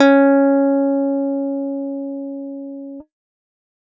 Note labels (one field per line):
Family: guitar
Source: electronic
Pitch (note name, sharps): C#4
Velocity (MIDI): 75